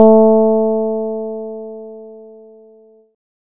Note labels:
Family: bass; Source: synthesizer; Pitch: A3; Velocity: 75

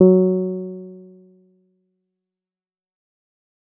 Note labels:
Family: bass; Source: synthesizer; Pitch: F#3; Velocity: 75; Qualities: dark, fast decay

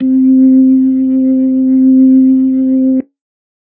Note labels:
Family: organ; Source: electronic; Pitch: C4; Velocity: 100; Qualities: dark

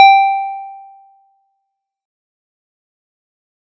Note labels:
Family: mallet percussion; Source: acoustic; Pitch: G5; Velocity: 127; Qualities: fast decay

